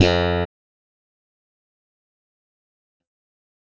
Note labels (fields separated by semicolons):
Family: bass; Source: electronic; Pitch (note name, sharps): F2; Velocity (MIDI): 75; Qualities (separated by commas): fast decay